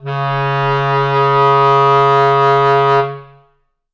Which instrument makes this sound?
acoustic reed instrument